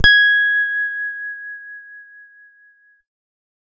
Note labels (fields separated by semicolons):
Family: guitar; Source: electronic; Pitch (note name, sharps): G#6; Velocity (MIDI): 50